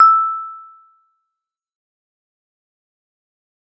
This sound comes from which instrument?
acoustic mallet percussion instrument